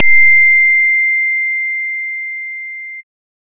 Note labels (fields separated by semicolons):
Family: bass; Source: synthesizer; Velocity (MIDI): 75